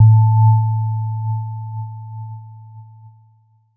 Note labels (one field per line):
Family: keyboard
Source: electronic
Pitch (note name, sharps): A2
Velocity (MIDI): 100